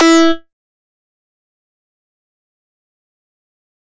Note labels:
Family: bass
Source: synthesizer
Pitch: E4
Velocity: 127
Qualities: fast decay, percussive

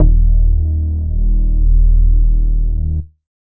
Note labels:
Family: bass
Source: synthesizer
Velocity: 25

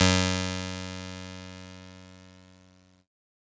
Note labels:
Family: keyboard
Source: electronic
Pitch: F#2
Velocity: 75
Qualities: bright, distorted

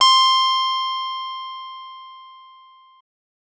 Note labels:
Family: keyboard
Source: electronic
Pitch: C6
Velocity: 127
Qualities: distorted

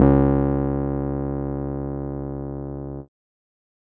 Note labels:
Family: keyboard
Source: electronic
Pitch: C#2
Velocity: 75

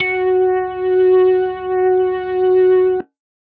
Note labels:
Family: organ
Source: electronic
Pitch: F#4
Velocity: 127

